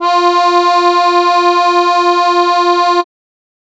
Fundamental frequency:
349.2 Hz